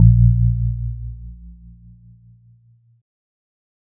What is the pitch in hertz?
58.27 Hz